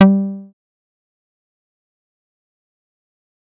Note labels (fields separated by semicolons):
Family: bass; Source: synthesizer; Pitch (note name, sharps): G3; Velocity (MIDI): 127; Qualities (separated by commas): fast decay, percussive